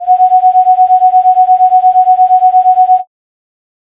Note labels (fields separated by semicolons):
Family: flute; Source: synthesizer; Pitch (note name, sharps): F#5; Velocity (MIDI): 127